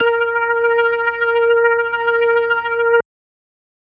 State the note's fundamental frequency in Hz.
466.2 Hz